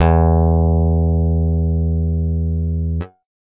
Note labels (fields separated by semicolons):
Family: guitar; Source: acoustic; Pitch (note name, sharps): E2; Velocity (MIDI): 100